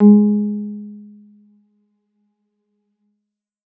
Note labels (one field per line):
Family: keyboard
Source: electronic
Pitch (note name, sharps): G#3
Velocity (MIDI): 100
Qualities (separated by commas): dark